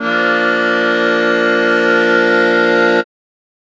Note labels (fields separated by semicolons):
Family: keyboard; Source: acoustic; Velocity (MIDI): 100